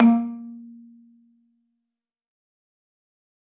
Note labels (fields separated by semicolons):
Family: mallet percussion; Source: acoustic; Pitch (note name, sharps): A#3; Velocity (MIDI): 100; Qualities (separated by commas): dark, fast decay, percussive, reverb